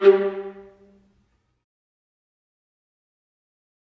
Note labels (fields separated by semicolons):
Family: string; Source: acoustic; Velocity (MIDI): 75; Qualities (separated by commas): fast decay, percussive, reverb